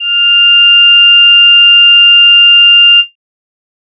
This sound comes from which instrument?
synthesizer voice